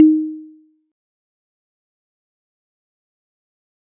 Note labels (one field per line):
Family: mallet percussion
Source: acoustic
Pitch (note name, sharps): D#4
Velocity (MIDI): 25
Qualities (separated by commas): fast decay, percussive